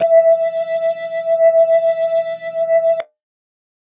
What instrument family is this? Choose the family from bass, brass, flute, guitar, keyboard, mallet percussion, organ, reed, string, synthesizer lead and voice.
organ